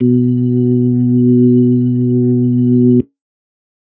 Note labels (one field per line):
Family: organ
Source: electronic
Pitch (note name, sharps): B2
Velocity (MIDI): 75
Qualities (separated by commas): dark